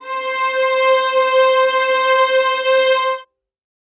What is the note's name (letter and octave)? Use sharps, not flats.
C5